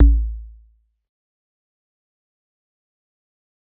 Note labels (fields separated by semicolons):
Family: mallet percussion; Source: acoustic; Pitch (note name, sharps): A1; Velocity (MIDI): 127; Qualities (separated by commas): dark, fast decay, percussive